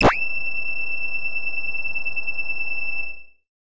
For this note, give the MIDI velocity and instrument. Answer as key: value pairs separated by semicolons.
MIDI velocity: 50; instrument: synthesizer bass